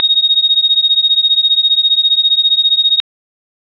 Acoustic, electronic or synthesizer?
electronic